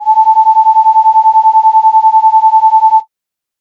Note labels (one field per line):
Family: flute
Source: synthesizer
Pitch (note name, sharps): A5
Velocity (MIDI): 75